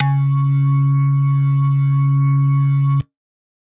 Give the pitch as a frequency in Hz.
138.6 Hz